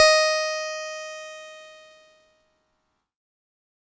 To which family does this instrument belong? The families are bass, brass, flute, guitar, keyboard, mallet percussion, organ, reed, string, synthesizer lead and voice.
keyboard